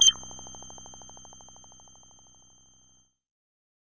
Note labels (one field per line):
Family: bass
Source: synthesizer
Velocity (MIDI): 50